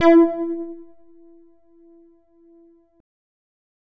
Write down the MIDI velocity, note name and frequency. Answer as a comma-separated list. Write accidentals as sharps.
75, E4, 329.6 Hz